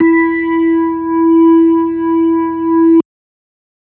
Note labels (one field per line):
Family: organ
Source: electronic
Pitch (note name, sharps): E4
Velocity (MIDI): 25